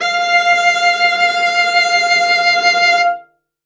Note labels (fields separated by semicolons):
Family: string; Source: acoustic; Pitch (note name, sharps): F5; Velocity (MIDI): 127; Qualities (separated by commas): bright, reverb